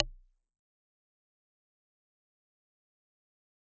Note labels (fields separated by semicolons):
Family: mallet percussion; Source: acoustic; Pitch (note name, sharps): B0; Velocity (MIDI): 75; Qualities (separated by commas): fast decay, percussive